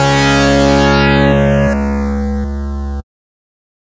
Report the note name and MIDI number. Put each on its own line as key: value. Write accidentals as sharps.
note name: C#2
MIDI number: 37